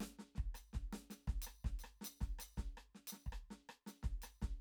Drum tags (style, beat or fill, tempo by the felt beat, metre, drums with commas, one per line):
Venezuelan merengue
beat
324 eighth notes per minute
5/8
hi-hat pedal, snare, cross-stick, kick